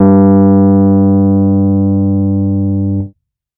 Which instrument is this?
electronic keyboard